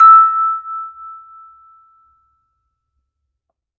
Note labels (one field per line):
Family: mallet percussion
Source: acoustic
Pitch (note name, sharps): E6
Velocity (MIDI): 25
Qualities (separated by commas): reverb